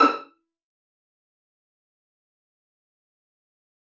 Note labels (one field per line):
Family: string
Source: acoustic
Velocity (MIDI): 50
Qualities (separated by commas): fast decay, percussive, reverb